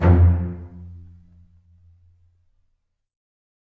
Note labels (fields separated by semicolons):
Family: string; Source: acoustic; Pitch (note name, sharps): F2; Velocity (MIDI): 127; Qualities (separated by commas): reverb